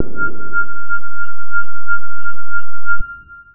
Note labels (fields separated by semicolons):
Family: guitar; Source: electronic; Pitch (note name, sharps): F6; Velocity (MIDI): 75; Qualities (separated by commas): dark, distorted, long release